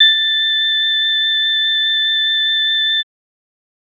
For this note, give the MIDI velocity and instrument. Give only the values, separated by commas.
75, electronic organ